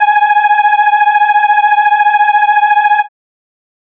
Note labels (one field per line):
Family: organ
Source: electronic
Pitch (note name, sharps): G#5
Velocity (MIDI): 100